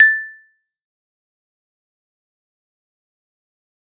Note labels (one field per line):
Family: keyboard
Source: electronic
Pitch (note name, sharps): A6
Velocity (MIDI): 75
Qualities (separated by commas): fast decay, percussive